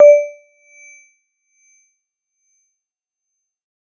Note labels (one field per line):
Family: mallet percussion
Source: electronic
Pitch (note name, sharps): D5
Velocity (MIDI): 127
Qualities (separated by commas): percussive